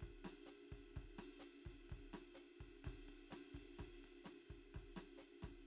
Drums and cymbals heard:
ride, hi-hat pedal, snare, cross-stick and kick